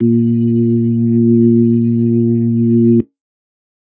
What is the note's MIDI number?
46